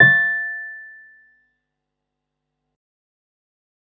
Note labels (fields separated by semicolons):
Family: keyboard; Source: electronic; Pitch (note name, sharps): A6; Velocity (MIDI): 75